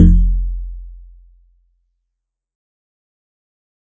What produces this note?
synthesizer guitar